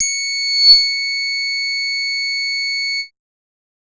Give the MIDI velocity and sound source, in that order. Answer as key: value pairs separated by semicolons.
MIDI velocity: 75; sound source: synthesizer